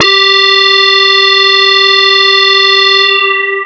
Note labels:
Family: bass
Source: synthesizer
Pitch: G4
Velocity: 75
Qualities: long release

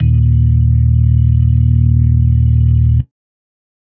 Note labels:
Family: organ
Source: electronic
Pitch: D#1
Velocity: 100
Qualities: dark

